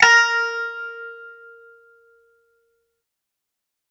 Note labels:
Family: guitar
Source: acoustic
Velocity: 100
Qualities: reverb

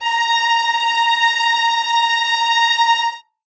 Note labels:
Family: string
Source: acoustic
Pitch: A#5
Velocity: 50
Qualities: bright, non-linear envelope, reverb

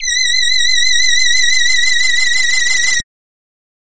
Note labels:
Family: voice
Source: synthesizer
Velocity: 127

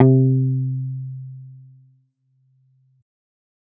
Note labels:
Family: bass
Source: synthesizer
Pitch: C3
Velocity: 100

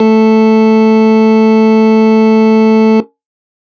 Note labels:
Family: organ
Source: electronic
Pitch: A3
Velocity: 127

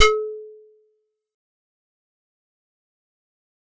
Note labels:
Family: keyboard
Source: acoustic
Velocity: 75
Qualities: fast decay, percussive

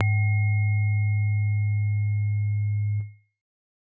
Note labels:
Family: keyboard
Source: acoustic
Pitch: G#2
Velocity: 25

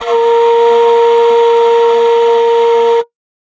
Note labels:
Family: flute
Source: acoustic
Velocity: 50

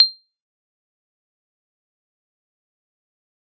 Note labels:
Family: mallet percussion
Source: electronic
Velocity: 127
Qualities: bright, fast decay, percussive

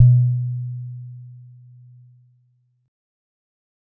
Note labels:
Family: mallet percussion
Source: acoustic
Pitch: B2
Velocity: 25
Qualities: dark

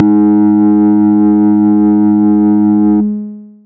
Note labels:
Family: bass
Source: synthesizer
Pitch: G#2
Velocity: 127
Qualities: long release, multiphonic

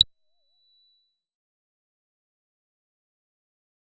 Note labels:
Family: bass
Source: synthesizer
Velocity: 127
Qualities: distorted, fast decay, percussive

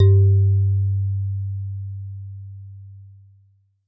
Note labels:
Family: mallet percussion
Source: acoustic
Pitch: G2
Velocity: 50

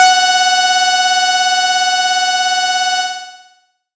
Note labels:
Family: bass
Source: synthesizer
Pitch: F#5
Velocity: 50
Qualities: bright, distorted, long release

